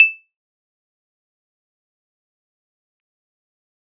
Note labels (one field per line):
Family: keyboard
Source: electronic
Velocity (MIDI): 75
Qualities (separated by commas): bright, fast decay, percussive